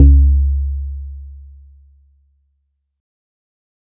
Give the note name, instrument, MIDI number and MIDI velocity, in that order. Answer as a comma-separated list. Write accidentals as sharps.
C#2, synthesizer guitar, 37, 25